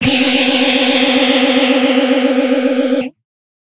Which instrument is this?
electronic guitar